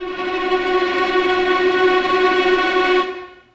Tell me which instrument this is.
acoustic string instrument